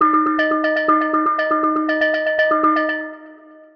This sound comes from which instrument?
synthesizer mallet percussion instrument